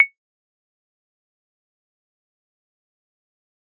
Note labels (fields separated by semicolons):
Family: mallet percussion; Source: acoustic; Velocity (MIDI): 75; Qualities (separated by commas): dark, fast decay, percussive, reverb